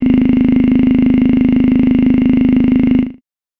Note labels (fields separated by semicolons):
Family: voice; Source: synthesizer; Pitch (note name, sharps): G#0; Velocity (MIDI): 75; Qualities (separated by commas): bright